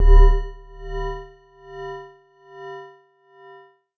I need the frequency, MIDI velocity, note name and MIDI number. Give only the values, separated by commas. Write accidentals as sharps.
36.71 Hz, 100, D1, 26